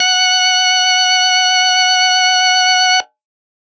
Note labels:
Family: organ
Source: electronic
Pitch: F#5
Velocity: 25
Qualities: bright, distorted

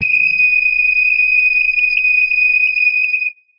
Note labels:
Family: guitar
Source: electronic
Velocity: 100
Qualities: bright

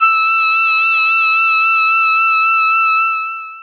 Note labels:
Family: voice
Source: synthesizer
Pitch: E6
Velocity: 75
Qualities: long release

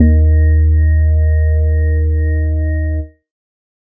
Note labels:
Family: organ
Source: electronic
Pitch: D#2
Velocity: 75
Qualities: dark

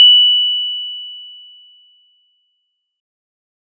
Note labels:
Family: mallet percussion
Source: acoustic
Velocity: 50

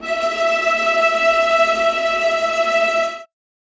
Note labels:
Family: string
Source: acoustic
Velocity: 50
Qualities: bright, non-linear envelope, reverb

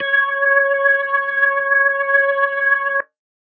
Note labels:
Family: organ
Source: electronic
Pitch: C#5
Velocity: 50

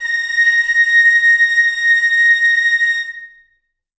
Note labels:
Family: reed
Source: acoustic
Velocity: 100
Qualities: reverb

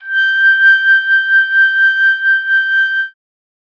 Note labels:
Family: flute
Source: acoustic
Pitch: G6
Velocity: 50

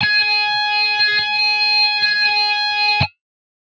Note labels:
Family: guitar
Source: electronic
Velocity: 75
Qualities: bright, distorted

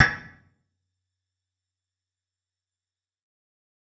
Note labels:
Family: guitar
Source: electronic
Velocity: 50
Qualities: percussive, reverb

